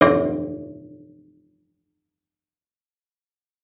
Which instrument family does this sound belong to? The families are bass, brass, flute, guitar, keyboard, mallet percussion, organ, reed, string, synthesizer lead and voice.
guitar